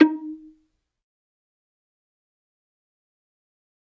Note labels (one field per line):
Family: string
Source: acoustic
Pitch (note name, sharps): D#4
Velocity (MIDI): 50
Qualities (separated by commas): fast decay, percussive, reverb